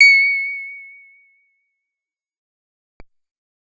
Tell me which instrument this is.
synthesizer bass